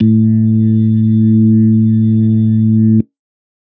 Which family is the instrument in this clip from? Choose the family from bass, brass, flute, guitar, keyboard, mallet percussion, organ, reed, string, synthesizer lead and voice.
organ